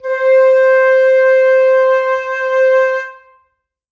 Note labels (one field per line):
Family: flute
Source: acoustic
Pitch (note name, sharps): C5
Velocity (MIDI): 127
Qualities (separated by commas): reverb